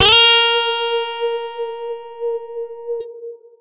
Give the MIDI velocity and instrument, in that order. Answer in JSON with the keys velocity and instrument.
{"velocity": 127, "instrument": "electronic guitar"}